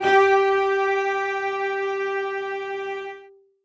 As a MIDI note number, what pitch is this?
67